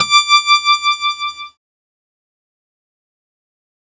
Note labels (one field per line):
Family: keyboard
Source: synthesizer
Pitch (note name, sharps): D6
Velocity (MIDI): 100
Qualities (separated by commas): fast decay